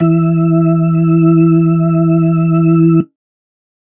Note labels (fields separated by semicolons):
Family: organ; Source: electronic; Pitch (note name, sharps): E3; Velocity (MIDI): 75